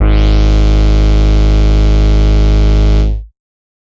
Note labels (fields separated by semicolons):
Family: bass; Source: synthesizer; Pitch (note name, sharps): G#1; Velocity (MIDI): 75; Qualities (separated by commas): bright, distorted